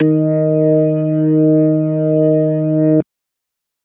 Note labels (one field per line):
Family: organ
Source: electronic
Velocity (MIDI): 100